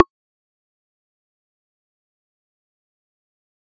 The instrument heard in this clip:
acoustic mallet percussion instrument